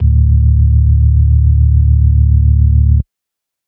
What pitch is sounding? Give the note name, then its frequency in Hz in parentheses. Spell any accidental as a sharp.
D1 (36.71 Hz)